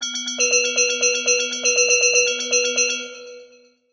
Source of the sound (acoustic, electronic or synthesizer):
synthesizer